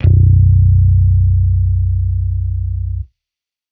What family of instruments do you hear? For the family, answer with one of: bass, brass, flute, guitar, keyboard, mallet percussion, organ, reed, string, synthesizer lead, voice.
bass